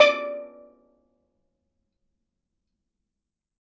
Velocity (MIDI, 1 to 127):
127